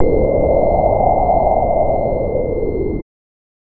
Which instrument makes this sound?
synthesizer bass